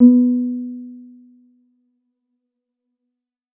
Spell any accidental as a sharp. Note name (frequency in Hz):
B3 (246.9 Hz)